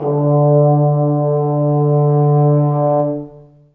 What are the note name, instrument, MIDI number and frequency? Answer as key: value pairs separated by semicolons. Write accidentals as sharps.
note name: D3; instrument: acoustic brass instrument; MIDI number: 50; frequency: 146.8 Hz